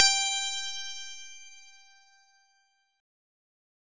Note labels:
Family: synthesizer lead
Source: synthesizer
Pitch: G5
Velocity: 100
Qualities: bright, distorted

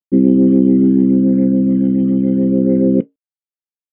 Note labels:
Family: organ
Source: electronic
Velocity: 25

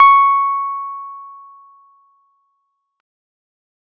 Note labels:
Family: keyboard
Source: electronic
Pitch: C#6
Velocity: 75

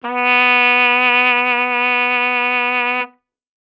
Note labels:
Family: brass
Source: acoustic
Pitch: B3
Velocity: 75

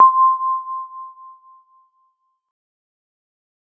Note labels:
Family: keyboard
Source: electronic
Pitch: C6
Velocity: 75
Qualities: fast decay

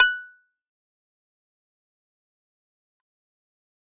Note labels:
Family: keyboard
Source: electronic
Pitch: F#6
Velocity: 100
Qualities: fast decay, percussive

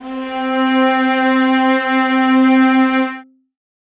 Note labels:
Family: string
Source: acoustic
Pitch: C4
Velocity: 75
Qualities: reverb

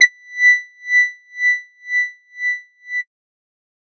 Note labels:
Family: bass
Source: synthesizer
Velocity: 75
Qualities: distorted

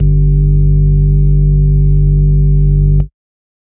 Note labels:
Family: organ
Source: electronic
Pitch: G1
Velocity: 127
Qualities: dark

